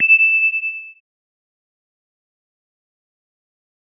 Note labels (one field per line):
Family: organ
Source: electronic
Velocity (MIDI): 25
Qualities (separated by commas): bright, fast decay